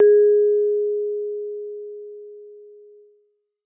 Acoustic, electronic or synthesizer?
acoustic